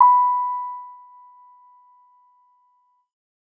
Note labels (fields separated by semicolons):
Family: keyboard; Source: electronic; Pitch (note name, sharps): B5; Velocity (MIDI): 50